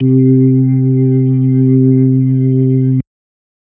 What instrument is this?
electronic organ